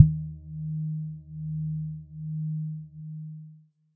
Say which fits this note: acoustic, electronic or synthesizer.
electronic